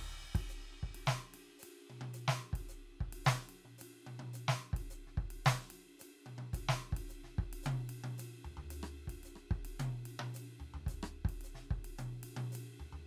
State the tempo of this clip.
110 BPM